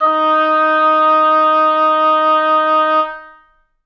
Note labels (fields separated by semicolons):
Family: reed; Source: acoustic; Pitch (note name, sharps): D#4; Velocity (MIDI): 100; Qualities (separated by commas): reverb